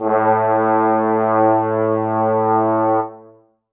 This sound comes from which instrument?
acoustic brass instrument